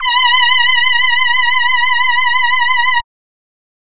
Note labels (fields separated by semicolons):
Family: voice; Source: synthesizer; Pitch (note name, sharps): B5; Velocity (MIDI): 50